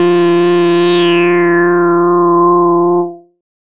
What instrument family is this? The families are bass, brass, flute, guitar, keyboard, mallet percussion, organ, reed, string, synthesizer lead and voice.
bass